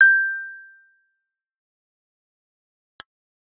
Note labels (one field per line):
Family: bass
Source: synthesizer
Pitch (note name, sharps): G6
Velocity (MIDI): 127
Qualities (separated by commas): fast decay, percussive